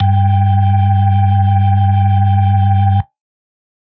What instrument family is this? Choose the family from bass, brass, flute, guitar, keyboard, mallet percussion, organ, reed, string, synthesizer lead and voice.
organ